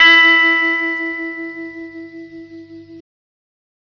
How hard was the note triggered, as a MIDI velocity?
127